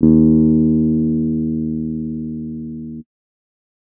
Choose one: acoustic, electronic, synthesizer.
electronic